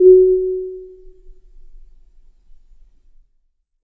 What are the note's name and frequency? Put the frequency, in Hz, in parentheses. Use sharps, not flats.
F#4 (370 Hz)